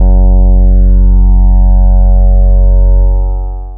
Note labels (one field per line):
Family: bass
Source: synthesizer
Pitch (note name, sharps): F#1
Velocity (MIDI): 75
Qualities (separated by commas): long release